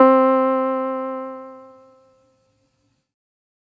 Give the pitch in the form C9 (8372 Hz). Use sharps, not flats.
C4 (261.6 Hz)